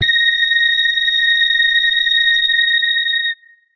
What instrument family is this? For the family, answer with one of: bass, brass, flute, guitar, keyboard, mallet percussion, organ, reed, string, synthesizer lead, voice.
guitar